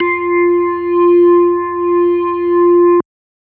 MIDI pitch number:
65